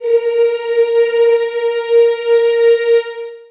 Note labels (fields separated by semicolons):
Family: voice; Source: acoustic; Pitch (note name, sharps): A#4; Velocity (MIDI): 75; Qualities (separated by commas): long release, reverb